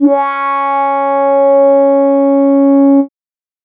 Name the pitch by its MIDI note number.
61